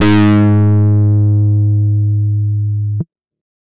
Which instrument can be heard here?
electronic guitar